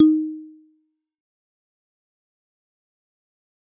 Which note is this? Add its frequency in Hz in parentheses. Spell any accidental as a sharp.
D#4 (311.1 Hz)